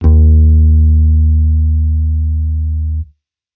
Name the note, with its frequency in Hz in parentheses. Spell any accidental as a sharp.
D#2 (77.78 Hz)